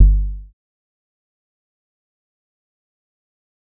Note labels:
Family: bass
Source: synthesizer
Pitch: G1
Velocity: 50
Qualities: dark, fast decay, percussive

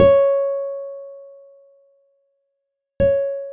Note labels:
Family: guitar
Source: acoustic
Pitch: C#5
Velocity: 127

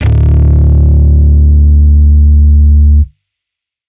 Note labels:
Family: bass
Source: electronic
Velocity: 127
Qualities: distorted

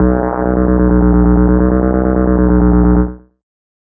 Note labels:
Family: bass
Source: synthesizer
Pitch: B1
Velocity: 100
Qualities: distorted, tempo-synced

